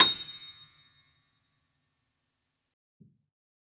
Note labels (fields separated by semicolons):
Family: keyboard; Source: acoustic; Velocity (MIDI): 75; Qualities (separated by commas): fast decay, percussive